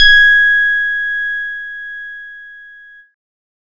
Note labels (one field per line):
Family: keyboard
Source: electronic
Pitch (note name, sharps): G#6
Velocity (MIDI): 75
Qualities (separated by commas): distorted